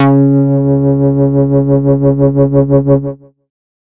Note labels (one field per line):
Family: bass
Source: synthesizer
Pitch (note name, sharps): C#3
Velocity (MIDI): 100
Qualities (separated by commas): distorted